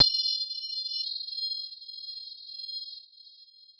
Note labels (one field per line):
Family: mallet percussion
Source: synthesizer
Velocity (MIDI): 100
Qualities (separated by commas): multiphonic